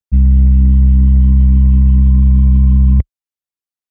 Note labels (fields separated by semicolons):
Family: organ; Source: electronic; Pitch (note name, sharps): C2; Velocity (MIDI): 25; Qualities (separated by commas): dark